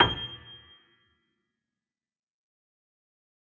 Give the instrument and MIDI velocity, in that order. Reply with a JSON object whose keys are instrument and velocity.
{"instrument": "acoustic keyboard", "velocity": 50}